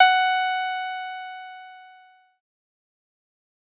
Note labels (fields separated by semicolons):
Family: bass; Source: synthesizer; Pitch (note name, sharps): F#5; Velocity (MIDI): 50; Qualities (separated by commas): distorted, fast decay